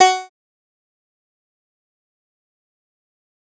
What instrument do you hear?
synthesizer bass